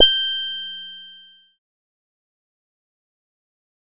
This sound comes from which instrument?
synthesizer bass